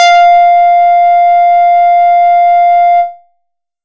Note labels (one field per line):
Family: bass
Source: synthesizer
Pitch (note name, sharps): F5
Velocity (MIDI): 127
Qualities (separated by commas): distorted, tempo-synced